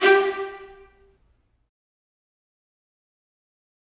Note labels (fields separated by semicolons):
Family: string; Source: acoustic; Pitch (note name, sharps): G4; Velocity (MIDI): 100; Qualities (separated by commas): fast decay, reverb